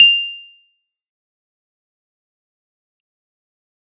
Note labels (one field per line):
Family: keyboard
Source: electronic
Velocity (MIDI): 75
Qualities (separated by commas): fast decay, percussive